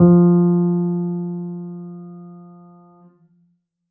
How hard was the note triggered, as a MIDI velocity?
50